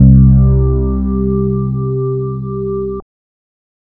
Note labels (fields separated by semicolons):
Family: bass; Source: synthesizer; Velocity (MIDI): 50; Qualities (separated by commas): distorted, multiphonic